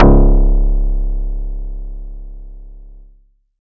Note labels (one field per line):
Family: guitar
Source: acoustic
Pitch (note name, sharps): C#1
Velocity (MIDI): 50